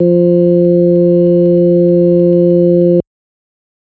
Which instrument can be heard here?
electronic organ